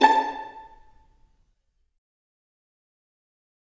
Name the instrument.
acoustic string instrument